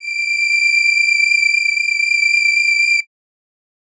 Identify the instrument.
acoustic reed instrument